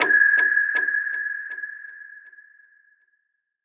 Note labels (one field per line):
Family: synthesizer lead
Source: synthesizer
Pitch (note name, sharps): G#6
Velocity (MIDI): 100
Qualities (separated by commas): non-linear envelope, reverb